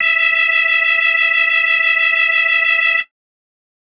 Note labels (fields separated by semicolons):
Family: organ; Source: electronic; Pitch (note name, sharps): E5; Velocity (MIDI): 50; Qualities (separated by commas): distorted